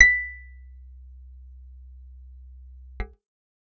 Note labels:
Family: guitar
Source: acoustic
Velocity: 100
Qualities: percussive

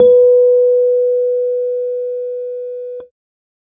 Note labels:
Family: keyboard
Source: electronic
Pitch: B4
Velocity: 25

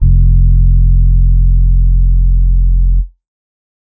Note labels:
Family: keyboard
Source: electronic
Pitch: F1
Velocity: 50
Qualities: dark

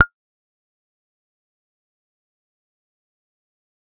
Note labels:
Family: bass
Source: synthesizer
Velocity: 50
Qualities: fast decay, percussive

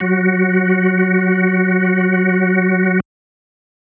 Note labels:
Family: organ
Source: electronic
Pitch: F#3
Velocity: 25

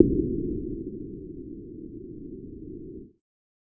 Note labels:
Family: bass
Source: synthesizer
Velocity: 75

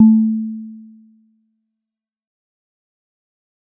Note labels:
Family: mallet percussion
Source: acoustic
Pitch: A3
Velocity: 75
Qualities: dark, fast decay

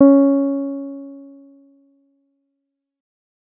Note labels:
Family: bass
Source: synthesizer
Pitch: C#4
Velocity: 75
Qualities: dark

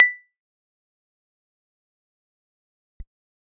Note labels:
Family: keyboard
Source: electronic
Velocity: 75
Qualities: fast decay, percussive

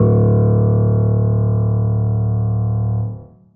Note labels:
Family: keyboard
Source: acoustic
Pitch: D1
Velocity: 75

